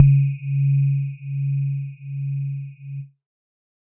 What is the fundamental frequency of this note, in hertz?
138.6 Hz